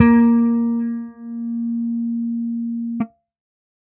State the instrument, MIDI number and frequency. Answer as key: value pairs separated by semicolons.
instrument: electronic bass; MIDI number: 58; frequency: 233.1 Hz